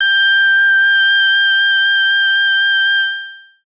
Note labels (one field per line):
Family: bass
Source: synthesizer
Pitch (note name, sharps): G6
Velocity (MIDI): 25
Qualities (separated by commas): distorted, long release